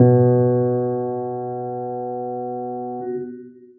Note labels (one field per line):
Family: keyboard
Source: acoustic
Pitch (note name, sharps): B2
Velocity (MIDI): 50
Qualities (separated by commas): long release, reverb